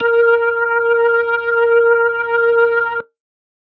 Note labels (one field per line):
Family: organ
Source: electronic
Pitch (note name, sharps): A#4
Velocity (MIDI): 100